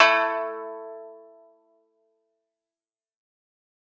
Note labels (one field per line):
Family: guitar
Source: acoustic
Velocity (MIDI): 25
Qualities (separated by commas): fast decay